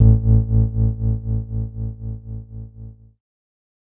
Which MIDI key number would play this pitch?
33